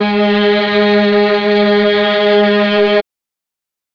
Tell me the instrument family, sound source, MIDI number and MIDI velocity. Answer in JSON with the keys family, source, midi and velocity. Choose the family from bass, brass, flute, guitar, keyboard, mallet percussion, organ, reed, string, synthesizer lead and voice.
{"family": "string", "source": "electronic", "midi": 56, "velocity": 127}